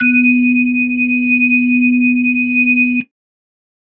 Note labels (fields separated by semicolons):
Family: organ; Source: electronic; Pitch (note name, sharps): B3; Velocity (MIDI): 75